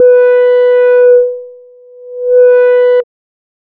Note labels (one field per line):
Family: bass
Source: synthesizer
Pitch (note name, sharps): B4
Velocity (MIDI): 127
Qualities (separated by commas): distorted